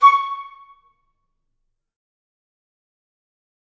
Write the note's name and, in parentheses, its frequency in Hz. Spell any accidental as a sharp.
C#6 (1109 Hz)